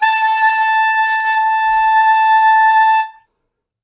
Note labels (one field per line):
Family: reed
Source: acoustic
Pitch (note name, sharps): A5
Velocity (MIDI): 25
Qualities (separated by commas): reverb